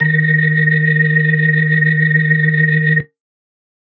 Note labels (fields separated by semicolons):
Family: organ; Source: electronic; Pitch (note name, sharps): D#3; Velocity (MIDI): 50